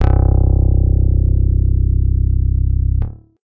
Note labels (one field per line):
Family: guitar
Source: acoustic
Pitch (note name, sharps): C1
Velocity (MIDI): 25